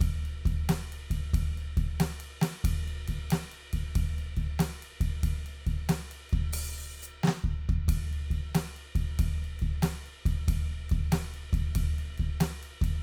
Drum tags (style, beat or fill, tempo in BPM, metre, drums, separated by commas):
rock, beat, 92 BPM, 4/4, ride, open hi-hat, hi-hat pedal, snare, kick